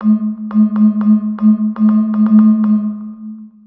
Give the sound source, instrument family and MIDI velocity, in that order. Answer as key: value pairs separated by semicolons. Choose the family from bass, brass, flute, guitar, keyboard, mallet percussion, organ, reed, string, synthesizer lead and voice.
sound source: synthesizer; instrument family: mallet percussion; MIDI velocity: 127